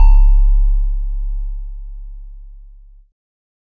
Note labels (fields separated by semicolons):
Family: keyboard; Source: electronic; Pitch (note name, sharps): C#1; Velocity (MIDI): 75; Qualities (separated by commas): distorted